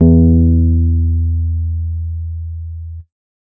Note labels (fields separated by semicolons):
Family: keyboard; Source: electronic; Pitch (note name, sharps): E2; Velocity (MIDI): 25